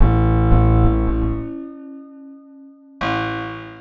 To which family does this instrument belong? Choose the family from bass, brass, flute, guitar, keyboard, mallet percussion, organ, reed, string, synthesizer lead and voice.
guitar